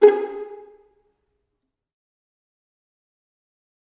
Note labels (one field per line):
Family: string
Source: acoustic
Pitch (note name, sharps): G#4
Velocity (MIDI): 100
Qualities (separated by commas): dark, fast decay, percussive, reverb